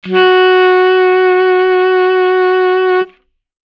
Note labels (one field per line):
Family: reed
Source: acoustic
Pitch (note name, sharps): F#4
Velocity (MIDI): 25